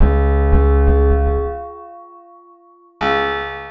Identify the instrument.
acoustic guitar